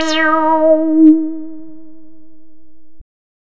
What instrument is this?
synthesizer bass